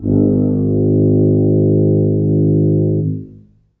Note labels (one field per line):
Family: brass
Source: acoustic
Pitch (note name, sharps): G#1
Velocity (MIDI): 25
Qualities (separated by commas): dark, long release, reverb